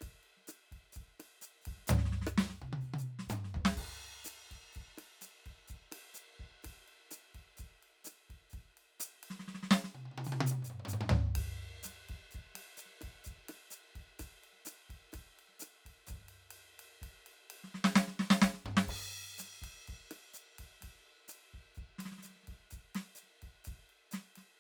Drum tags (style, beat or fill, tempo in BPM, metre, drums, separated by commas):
bossa nova, beat, 127 BPM, 4/4, crash, ride, open hi-hat, hi-hat pedal, snare, cross-stick, high tom, mid tom, floor tom, kick